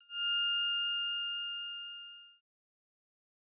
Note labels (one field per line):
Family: bass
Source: synthesizer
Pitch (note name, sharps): F6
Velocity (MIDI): 25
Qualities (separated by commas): bright, distorted, fast decay